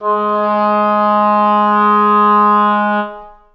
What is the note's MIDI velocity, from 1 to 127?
100